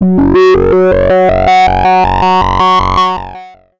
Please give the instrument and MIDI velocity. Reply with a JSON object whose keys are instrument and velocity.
{"instrument": "synthesizer bass", "velocity": 50}